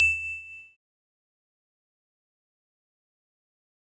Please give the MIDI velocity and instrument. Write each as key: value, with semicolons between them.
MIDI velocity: 50; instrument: electronic keyboard